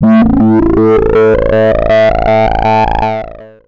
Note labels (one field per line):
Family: bass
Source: synthesizer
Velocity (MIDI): 75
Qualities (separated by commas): distorted, long release, multiphonic, tempo-synced